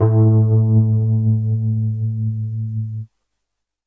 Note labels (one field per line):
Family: keyboard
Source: electronic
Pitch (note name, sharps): A2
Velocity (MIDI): 75